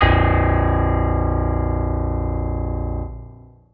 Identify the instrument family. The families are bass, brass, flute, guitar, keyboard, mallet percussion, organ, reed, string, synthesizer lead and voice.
organ